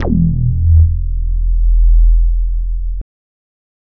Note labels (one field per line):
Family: bass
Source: synthesizer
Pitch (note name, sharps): E1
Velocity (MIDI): 25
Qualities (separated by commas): distorted